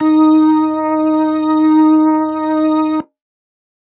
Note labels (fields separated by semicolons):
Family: organ; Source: electronic; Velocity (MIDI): 100